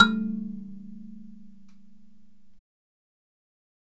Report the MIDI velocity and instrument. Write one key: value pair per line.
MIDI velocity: 50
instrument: acoustic mallet percussion instrument